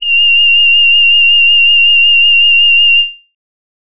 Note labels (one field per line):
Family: voice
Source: synthesizer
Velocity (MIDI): 100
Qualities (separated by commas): bright